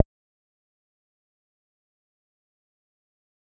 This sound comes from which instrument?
synthesizer bass